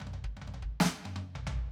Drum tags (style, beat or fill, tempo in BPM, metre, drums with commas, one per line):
half-time rock
fill
140 BPM
4/4
snare, high tom, floor tom, kick